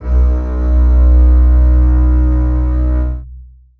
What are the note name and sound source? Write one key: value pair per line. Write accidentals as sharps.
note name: B1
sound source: acoustic